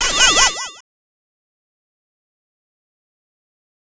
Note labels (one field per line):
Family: bass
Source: synthesizer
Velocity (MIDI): 100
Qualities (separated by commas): bright, distorted, fast decay, multiphonic